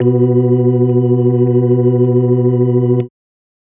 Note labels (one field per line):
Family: organ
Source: electronic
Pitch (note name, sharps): B2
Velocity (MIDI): 127